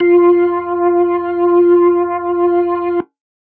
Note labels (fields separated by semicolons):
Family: organ; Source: electronic; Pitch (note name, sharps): F4; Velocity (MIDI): 127